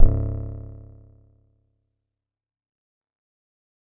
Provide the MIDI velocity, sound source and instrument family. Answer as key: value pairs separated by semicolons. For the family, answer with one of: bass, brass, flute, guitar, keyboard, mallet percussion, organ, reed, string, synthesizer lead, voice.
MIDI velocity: 75; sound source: acoustic; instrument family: guitar